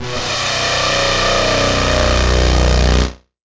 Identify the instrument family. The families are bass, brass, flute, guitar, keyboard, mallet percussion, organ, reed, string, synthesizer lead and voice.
guitar